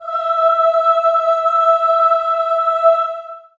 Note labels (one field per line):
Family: voice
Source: acoustic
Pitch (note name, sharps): E5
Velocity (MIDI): 75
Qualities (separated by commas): long release, reverb